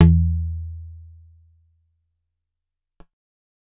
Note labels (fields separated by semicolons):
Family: guitar; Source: acoustic; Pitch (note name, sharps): E2; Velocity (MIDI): 75; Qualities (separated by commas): dark, fast decay